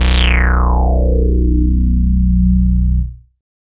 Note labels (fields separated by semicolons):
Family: bass; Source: synthesizer; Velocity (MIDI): 75; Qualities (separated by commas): bright, distorted, non-linear envelope